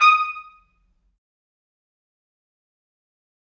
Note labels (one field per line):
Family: brass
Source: acoustic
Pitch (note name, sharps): D#6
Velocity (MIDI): 50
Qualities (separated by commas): fast decay, percussive, reverb